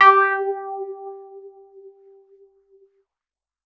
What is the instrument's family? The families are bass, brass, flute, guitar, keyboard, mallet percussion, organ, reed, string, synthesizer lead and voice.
keyboard